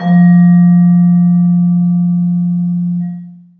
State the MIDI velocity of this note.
25